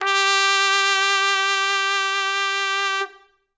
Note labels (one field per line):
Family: brass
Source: acoustic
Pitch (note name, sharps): G4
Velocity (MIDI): 127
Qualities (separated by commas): bright